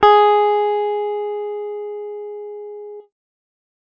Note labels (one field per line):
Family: guitar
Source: electronic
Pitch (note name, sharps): G#4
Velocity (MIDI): 127